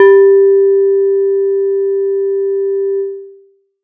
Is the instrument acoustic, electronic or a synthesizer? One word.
acoustic